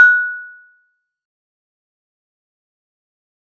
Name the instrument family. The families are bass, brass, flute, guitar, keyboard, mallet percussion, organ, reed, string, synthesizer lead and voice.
mallet percussion